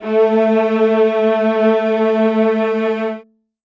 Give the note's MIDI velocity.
127